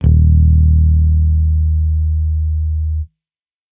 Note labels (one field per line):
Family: bass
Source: electronic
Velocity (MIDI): 50